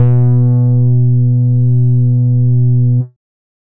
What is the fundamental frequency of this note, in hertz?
123.5 Hz